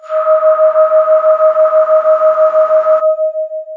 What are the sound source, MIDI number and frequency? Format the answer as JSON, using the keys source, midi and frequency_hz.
{"source": "synthesizer", "midi": 75, "frequency_hz": 622.3}